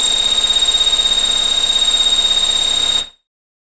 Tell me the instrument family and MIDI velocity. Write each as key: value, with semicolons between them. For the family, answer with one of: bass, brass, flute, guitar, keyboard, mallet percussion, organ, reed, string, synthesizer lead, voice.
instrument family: bass; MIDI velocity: 25